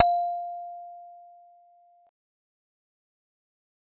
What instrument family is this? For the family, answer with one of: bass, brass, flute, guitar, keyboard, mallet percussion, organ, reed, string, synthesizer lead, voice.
mallet percussion